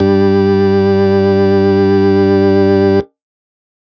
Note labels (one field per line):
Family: organ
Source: electronic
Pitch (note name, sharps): G2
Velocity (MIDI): 25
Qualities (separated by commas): distorted